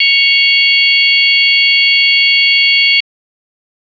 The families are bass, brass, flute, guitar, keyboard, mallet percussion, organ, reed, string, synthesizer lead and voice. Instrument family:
organ